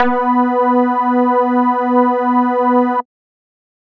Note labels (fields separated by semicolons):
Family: bass; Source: synthesizer; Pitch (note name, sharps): B3; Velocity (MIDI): 100